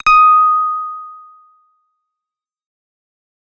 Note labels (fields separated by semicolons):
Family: bass; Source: synthesizer; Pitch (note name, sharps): D#6; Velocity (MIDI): 25; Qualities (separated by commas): distorted, fast decay